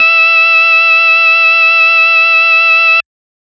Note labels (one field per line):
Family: organ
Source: electronic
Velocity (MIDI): 100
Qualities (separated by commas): bright, distorted